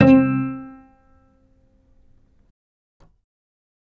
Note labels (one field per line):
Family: bass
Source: electronic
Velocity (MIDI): 127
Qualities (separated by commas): fast decay, reverb